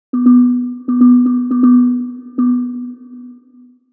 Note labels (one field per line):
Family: mallet percussion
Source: synthesizer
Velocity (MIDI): 25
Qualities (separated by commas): long release, multiphonic, percussive, tempo-synced